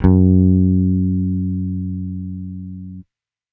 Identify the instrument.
electronic bass